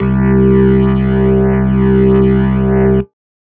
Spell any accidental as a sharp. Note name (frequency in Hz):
C2 (65.41 Hz)